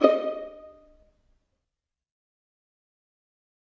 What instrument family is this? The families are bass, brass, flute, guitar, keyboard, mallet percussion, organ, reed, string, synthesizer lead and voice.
string